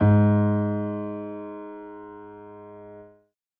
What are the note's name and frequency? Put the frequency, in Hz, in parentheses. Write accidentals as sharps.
G#2 (103.8 Hz)